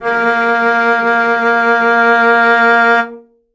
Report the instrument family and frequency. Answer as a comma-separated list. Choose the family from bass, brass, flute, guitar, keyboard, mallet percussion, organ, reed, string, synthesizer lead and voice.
string, 233.1 Hz